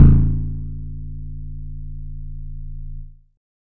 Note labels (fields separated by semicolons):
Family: guitar; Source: synthesizer; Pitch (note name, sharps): A0; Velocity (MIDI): 127; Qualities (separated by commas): dark